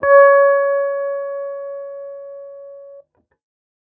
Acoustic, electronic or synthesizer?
electronic